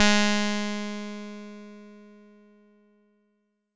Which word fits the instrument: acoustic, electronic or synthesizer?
synthesizer